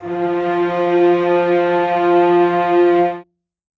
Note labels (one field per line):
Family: string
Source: acoustic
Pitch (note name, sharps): F3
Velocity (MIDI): 25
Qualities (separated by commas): reverb